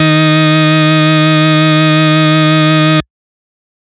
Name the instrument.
electronic organ